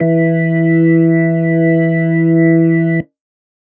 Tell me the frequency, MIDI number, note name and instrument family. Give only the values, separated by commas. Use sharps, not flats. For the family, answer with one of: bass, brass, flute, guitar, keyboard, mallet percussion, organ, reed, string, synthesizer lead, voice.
164.8 Hz, 52, E3, organ